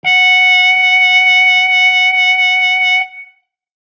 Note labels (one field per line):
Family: brass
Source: acoustic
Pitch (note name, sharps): F#5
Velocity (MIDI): 75